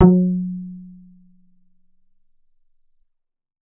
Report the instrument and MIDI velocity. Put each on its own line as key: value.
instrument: synthesizer bass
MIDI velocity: 100